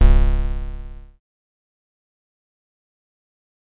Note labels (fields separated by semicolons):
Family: bass; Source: synthesizer; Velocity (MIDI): 100; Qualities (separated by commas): bright, distorted, fast decay